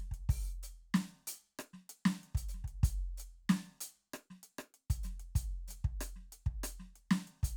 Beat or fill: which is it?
beat